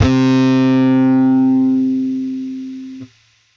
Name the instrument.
electronic bass